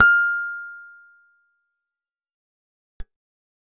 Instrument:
acoustic guitar